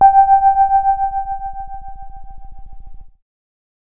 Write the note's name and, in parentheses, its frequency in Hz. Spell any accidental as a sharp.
G5 (784 Hz)